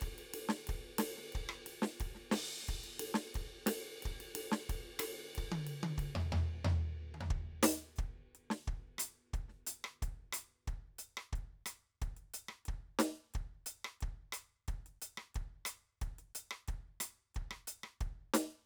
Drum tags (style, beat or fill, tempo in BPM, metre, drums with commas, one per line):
reggaeton
beat
90 BPM
4/4
ride, closed hi-hat, open hi-hat, hi-hat pedal, snare, cross-stick, high tom, floor tom, kick